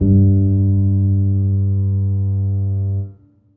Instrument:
acoustic keyboard